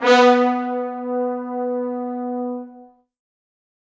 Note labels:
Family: brass; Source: acoustic; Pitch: B3; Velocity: 100; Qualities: bright, reverb

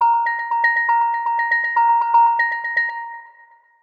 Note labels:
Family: mallet percussion; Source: synthesizer; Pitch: A#5; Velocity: 25; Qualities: long release, multiphonic, percussive, tempo-synced

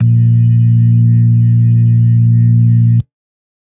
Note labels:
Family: organ; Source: electronic; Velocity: 25; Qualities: dark

